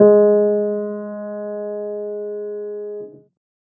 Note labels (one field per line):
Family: keyboard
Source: acoustic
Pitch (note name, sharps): G#3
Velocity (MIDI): 25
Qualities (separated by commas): reverb